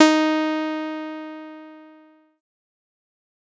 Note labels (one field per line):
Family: bass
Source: synthesizer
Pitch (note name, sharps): D#4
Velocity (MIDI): 75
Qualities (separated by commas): distorted, fast decay